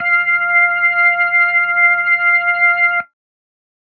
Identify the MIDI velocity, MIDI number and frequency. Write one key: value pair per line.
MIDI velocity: 50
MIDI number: 77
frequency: 698.5 Hz